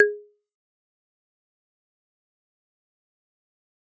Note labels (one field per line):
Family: mallet percussion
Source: acoustic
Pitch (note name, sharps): G#4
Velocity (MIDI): 25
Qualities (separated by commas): fast decay, percussive